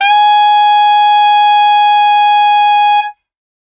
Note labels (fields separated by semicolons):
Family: reed; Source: acoustic; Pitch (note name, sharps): G#5; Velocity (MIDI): 127; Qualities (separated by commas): bright